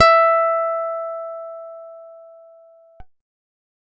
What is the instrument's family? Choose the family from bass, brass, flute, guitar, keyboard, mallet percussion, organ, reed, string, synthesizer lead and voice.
guitar